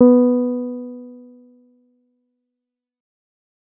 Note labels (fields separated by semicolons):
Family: bass; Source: synthesizer; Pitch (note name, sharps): B3; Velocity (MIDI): 75; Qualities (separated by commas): dark, fast decay